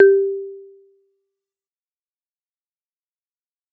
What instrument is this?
acoustic mallet percussion instrument